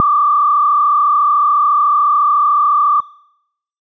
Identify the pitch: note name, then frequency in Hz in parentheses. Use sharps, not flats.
D6 (1175 Hz)